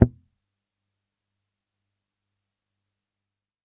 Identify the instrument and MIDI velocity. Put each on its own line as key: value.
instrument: electronic bass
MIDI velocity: 25